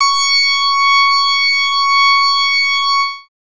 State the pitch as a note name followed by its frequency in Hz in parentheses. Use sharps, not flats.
C#6 (1109 Hz)